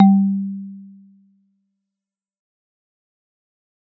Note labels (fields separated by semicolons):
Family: mallet percussion; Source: acoustic; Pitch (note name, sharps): G3; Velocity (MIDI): 75; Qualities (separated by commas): dark, fast decay